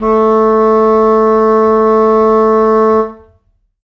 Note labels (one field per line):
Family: reed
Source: acoustic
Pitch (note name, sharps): A3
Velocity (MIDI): 25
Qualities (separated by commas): reverb